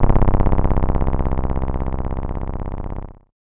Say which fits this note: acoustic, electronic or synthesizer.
synthesizer